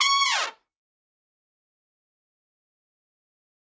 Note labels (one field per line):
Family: brass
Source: acoustic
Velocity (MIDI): 127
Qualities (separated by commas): bright, fast decay, reverb